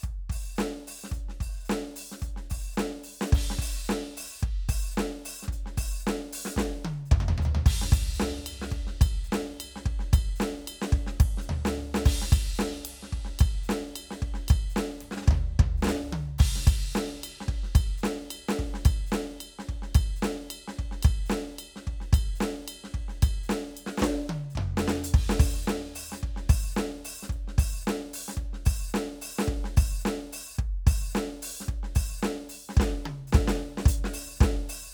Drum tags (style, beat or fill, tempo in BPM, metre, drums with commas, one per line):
swing
beat
110 BPM
4/4
crash, ride, ride bell, closed hi-hat, open hi-hat, hi-hat pedal, snare, high tom, mid tom, floor tom, kick